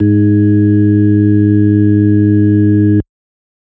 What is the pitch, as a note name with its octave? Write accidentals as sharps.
G#2